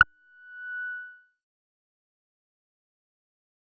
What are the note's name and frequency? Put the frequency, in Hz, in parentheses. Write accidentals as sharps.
F#6 (1480 Hz)